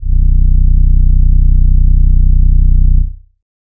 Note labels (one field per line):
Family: voice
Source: synthesizer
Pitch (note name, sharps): B0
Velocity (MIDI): 25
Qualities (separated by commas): dark